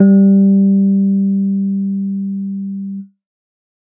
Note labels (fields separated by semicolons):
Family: keyboard; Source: electronic; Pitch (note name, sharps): G3; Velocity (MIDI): 25